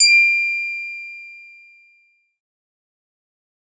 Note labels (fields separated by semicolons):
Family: synthesizer lead; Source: synthesizer; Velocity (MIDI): 75; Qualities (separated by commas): distorted, fast decay